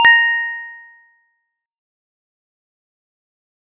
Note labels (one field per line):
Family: mallet percussion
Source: acoustic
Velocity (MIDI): 100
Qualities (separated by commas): fast decay, multiphonic